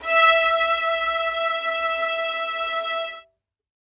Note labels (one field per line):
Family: string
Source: acoustic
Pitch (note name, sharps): E5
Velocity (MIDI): 127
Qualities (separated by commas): reverb